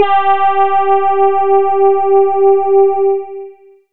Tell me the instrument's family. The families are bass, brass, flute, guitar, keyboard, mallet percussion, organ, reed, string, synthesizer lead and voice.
voice